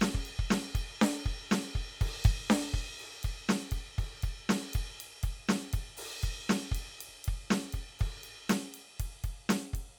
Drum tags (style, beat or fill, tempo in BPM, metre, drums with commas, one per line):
rock
beat
120 BPM
4/4
ride, open hi-hat, hi-hat pedal, snare, kick